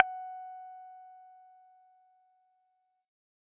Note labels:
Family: bass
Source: synthesizer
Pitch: F#5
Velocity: 25

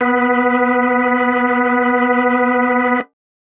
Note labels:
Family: organ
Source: electronic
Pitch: B3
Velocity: 50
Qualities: distorted

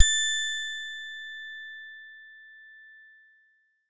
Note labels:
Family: guitar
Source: synthesizer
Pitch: A6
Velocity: 100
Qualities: bright

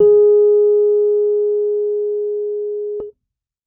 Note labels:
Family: keyboard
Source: electronic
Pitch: G#4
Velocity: 50

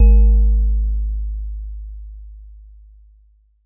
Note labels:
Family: mallet percussion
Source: acoustic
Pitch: G#1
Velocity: 50

